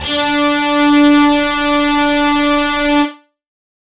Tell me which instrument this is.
electronic guitar